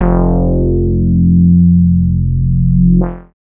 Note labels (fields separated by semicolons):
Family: bass; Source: synthesizer; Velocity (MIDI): 50; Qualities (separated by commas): distorted, multiphonic